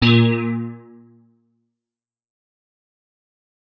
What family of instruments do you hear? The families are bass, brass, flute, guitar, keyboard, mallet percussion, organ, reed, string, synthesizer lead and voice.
guitar